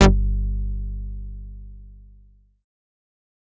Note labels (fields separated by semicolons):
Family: bass; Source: synthesizer; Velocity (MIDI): 127; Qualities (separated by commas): distorted, fast decay